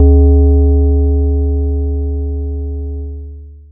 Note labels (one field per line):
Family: mallet percussion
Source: acoustic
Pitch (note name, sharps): D2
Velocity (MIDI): 25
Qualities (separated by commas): distorted, long release